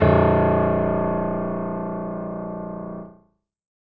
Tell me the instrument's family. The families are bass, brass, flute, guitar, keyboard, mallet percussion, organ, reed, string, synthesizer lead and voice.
keyboard